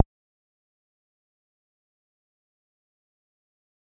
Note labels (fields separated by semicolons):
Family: bass; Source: synthesizer; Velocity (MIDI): 127; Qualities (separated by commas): fast decay, percussive